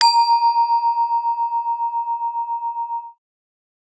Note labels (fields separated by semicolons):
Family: mallet percussion; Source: acoustic; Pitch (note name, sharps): A#5; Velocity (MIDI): 100